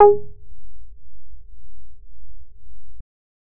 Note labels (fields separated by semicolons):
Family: bass; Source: synthesizer; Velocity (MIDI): 75